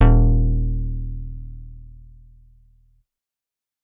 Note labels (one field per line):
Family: bass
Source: synthesizer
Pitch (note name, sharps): D#1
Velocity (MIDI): 50